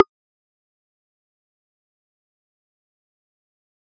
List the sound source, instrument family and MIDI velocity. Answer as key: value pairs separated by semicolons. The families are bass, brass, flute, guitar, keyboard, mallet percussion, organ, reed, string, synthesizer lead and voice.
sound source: electronic; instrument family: mallet percussion; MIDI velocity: 75